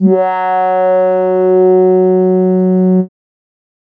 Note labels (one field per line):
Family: keyboard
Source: synthesizer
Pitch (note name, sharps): F#3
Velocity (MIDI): 25